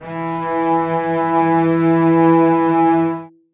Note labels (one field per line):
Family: string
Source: acoustic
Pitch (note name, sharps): E3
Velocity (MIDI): 75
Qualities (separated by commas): reverb